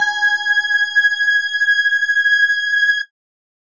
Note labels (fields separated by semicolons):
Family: mallet percussion; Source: electronic; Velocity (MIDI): 127